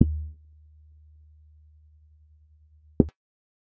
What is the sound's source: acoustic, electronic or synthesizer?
synthesizer